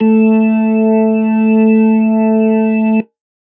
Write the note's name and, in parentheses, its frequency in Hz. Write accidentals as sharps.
A3 (220 Hz)